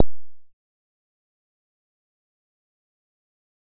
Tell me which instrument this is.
synthesizer bass